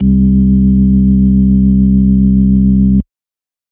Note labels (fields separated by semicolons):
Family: organ; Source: electronic; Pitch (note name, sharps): C2; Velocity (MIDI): 127; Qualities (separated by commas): dark